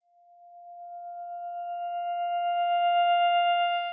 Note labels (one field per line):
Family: guitar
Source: electronic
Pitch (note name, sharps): F5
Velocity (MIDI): 127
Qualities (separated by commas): long release